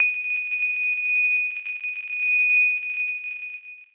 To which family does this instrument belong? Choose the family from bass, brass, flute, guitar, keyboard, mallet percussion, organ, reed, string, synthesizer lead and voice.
guitar